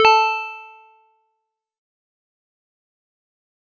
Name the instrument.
acoustic mallet percussion instrument